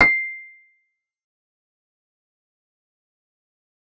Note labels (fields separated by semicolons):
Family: keyboard; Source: synthesizer; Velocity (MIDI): 127; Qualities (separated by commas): fast decay, percussive